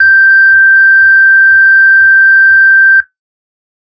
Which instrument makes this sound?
electronic organ